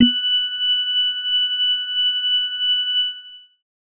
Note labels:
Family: organ; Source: electronic; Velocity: 127; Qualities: reverb

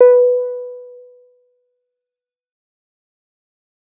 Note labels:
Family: bass; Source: synthesizer; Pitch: B4; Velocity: 100; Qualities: fast decay

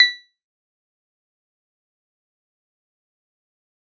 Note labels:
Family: guitar; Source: synthesizer; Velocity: 75; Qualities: fast decay, percussive

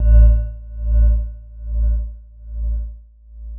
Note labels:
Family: mallet percussion; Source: electronic; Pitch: A1; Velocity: 75; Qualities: long release

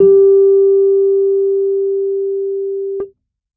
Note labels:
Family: keyboard; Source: electronic; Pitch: G4; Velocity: 50

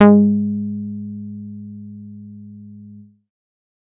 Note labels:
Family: bass; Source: synthesizer; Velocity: 100; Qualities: dark

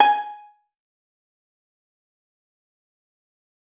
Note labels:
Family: string; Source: acoustic; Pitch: G#5; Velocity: 127; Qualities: fast decay, percussive, reverb

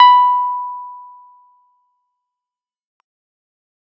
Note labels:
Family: keyboard; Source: electronic; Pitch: B5; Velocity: 127; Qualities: fast decay

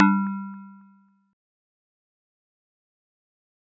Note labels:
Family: mallet percussion; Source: acoustic; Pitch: G3; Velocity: 25; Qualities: fast decay

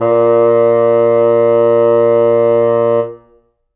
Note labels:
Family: reed; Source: acoustic; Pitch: A#2; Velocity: 127; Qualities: reverb

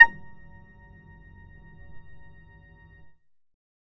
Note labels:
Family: bass; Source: synthesizer; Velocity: 50; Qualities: distorted, percussive

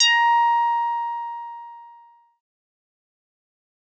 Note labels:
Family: synthesizer lead; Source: synthesizer; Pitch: A#5; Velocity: 100; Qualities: distorted, fast decay

